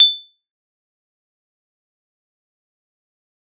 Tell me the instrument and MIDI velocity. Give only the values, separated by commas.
acoustic mallet percussion instrument, 75